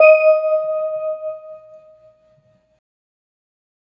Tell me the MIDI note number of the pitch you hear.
75